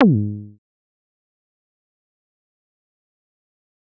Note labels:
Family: bass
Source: synthesizer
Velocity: 50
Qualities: fast decay, percussive

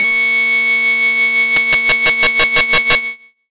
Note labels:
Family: bass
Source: synthesizer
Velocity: 127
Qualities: bright, distorted

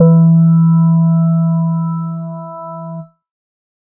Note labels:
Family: organ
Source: electronic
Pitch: E3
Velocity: 25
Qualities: dark

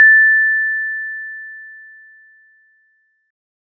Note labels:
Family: mallet percussion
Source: acoustic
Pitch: A6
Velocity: 25

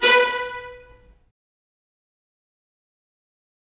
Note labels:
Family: string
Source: acoustic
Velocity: 75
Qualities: fast decay, reverb

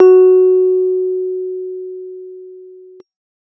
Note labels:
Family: keyboard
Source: electronic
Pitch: F#4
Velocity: 100

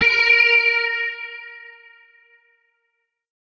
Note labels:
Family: guitar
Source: electronic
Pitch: A#4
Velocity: 75

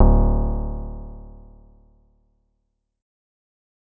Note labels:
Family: bass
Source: synthesizer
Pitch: D1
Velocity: 100

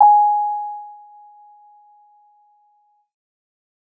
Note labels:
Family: keyboard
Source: electronic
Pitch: G#5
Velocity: 100

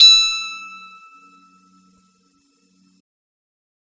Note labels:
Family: guitar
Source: electronic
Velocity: 127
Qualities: bright, percussive, reverb

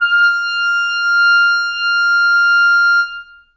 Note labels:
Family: reed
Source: acoustic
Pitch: F6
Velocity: 127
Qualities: reverb

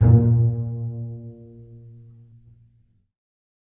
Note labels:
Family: string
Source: acoustic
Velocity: 127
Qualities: dark, reverb

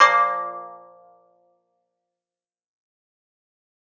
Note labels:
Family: guitar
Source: acoustic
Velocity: 100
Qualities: fast decay

